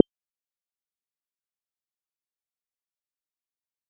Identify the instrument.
synthesizer bass